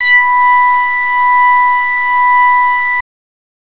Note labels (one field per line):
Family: bass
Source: synthesizer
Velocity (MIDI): 50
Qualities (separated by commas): distorted